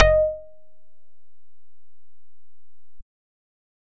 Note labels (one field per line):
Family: bass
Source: synthesizer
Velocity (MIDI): 75